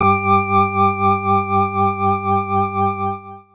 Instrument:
electronic organ